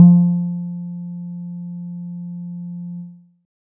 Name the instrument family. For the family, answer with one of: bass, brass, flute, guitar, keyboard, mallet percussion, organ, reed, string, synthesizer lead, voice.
guitar